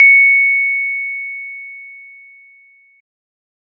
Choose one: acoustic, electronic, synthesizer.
electronic